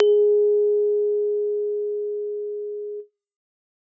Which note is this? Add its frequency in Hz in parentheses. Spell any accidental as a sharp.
G#4 (415.3 Hz)